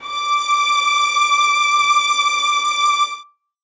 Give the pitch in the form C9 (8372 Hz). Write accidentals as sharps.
D6 (1175 Hz)